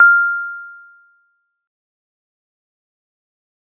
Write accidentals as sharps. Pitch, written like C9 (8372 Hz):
F6 (1397 Hz)